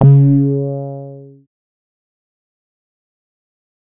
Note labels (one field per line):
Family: bass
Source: synthesizer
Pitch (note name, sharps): C#3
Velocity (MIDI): 100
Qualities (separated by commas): distorted, fast decay